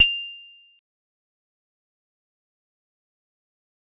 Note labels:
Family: mallet percussion; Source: acoustic; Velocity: 25; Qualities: bright, fast decay, percussive

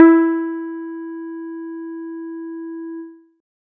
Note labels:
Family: guitar; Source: synthesizer; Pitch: E4; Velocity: 75

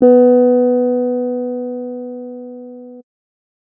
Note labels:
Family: keyboard; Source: electronic; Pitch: B3; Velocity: 50; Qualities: dark

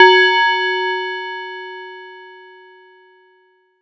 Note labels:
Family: mallet percussion; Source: acoustic; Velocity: 75; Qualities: multiphonic

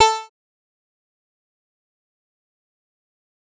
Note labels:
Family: bass; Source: synthesizer; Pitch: A4; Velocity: 25; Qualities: bright, distorted, fast decay, percussive

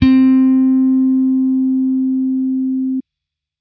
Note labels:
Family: bass; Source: electronic; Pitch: C4; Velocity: 50

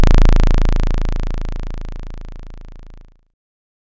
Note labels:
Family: bass; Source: synthesizer; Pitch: A0; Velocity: 25; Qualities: bright, distorted

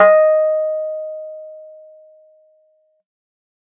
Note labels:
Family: keyboard; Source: electronic; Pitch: D#5; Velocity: 100

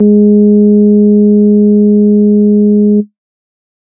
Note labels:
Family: organ; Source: electronic; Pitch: G#3; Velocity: 127; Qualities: dark

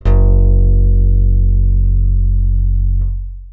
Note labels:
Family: bass; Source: synthesizer; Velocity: 100; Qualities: dark, long release

